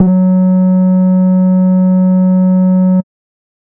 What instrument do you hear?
synthesizer bass